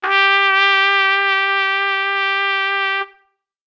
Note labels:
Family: brass; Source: acoustic; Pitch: G4; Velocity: 100; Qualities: bright

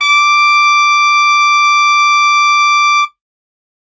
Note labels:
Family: reed; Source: acoustic; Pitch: D6; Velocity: 127

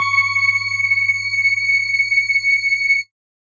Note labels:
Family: mallet percussion; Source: electronic; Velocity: 100

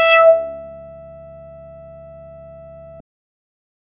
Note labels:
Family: bass; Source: synthesizer; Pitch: E5; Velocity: 100; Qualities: distorted

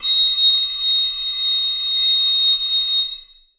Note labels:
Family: flute; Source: acoustic; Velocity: 25; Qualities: bright, reverb

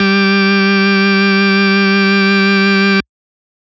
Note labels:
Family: organ; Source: electronic; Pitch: G3; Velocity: 127; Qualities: distorted

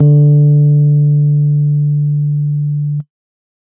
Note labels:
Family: keyboard; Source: electronic; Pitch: D3; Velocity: 25

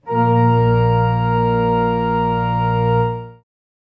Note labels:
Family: organ; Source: acoustic; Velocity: 127; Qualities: reverb

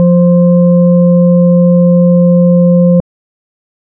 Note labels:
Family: organ; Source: electronic; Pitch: F3; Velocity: 75; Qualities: dark

